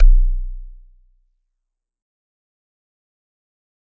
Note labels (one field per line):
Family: mallet percussion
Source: acoustic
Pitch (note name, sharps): B0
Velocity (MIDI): 100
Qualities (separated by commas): dark, fast decay